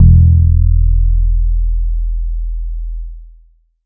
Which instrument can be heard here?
synthesizer bass